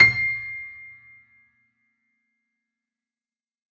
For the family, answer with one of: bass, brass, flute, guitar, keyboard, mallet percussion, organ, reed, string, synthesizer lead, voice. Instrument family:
keyboard